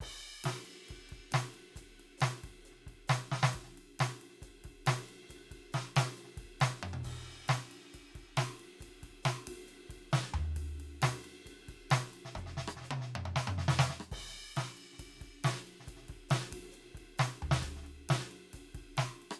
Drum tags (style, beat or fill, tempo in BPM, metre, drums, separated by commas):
rock, beat, 136 BPM, 4/4, crash, ride, hi-hat pedal, snare, cross-stick, high tom, mid tom, floor tom, kick